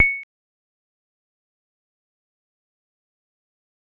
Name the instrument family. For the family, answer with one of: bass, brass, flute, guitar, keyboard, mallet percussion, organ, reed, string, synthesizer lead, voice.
mallet percussion